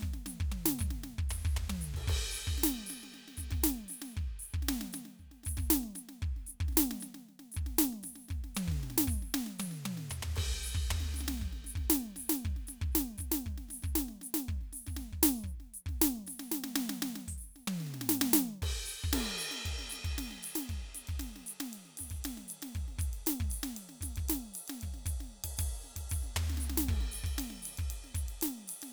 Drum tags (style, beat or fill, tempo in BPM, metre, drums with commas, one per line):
jazz-funk
beat
116 BPM
4/4
crash, ride, open hi-hat, hi-hat pedal, snare, high tom, floor tom, kick